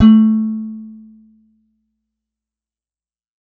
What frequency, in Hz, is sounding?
220 Hz